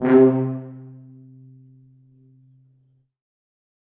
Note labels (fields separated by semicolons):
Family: brass; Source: acoustic; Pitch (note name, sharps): C3; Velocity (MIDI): 25; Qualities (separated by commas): reverb